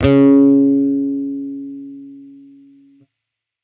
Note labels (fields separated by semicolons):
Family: bass; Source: electronic; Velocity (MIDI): 100; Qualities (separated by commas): distorted